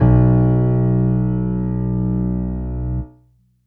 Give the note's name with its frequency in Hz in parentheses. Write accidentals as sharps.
B1 (61.74 Hz)